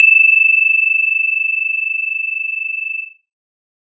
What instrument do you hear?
synthesizer lead